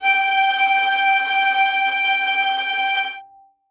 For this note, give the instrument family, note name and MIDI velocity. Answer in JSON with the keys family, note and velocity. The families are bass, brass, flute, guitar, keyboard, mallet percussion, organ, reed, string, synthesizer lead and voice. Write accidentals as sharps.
{"family": "string", "note": "G5", "velocity": 127}